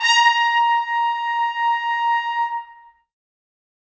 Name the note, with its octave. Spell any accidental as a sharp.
A#5